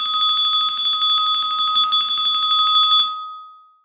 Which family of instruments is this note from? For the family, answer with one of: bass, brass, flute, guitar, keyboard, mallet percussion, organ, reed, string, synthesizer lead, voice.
mallet percussion